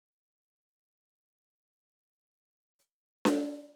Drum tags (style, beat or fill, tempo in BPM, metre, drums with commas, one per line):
slow reggae
beat
64 BPM
4/4
hi-hat pedal, snare